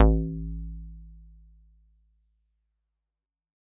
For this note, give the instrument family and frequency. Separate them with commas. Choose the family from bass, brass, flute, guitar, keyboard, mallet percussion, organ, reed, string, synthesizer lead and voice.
mallet percussion, 55 Hz